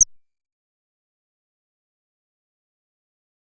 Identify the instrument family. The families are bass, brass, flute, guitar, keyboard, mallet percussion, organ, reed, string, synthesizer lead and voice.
bass